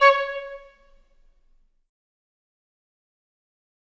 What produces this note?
acoustic flute